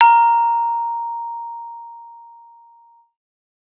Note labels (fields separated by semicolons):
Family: mallet percussion; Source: acoustic; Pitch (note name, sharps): A#5; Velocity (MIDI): 127